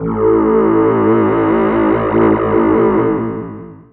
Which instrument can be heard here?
synthesizer voice